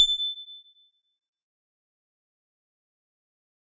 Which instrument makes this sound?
acoustic mallet percussion instrument